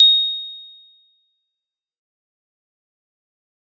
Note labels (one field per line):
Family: mallet percussion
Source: acoustic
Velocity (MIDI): 127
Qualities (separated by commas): bright, fast decay, percussive